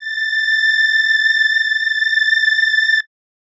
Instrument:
acoustic reed instrument